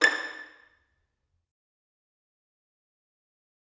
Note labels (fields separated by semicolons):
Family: string; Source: acoustic; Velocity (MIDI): 75; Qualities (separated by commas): fast decay, percussive, reverb